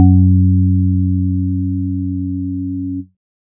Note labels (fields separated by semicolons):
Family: organ; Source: electronic; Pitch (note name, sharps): F#2; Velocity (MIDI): 75; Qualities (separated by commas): dark